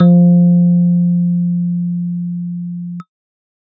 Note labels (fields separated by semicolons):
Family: keyboard; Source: electronic; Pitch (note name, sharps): F3; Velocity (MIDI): 25